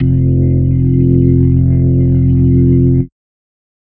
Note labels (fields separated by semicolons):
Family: organ; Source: electronic; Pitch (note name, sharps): F1; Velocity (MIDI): 25; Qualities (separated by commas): dark, distorted